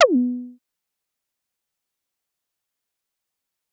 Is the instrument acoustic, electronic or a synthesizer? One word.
synthesizer